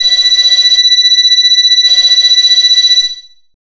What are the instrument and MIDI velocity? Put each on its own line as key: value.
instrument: synthesizer bass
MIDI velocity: 127